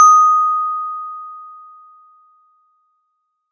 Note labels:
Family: mallet percussion; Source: acoustic; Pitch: D#6; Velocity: 75

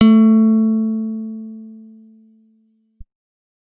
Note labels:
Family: guitar; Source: acoustic; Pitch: A3; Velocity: 127

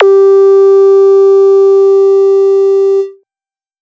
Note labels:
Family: bass; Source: synthesizer; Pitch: G4; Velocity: 127; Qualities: distorted

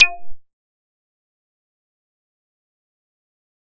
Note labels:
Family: bass; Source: synthesizer; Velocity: 75; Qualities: distorted, fast decay, percussive

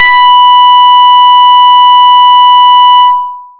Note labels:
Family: bass; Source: synthesizer; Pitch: B5; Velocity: 127; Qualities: bright, distorted, long release

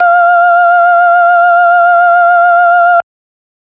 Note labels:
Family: organ; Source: electronic; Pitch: F5; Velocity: 75

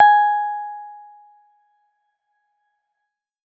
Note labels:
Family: keyboard; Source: electronic; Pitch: G#5; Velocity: 75

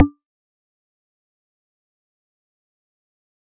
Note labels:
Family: mallet percussion; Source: acoustic; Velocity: 50; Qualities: fast decay, percussive

